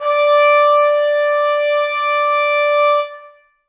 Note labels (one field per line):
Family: brass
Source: acoustic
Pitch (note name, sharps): D5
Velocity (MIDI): 100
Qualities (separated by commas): reverb